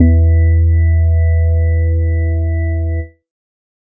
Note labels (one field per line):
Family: organ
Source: electronic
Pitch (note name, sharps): E2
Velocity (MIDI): 25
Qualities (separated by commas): dark